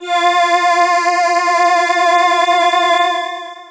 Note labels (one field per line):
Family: voice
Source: synthesizer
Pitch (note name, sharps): F4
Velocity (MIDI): 100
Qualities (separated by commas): bright, distorted, long release